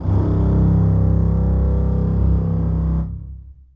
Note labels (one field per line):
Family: string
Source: acoustic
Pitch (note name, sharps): C1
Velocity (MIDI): 127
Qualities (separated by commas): long release, reverb